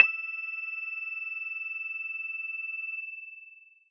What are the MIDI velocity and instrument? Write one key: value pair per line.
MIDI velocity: 100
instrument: electronic mallet percussion instrument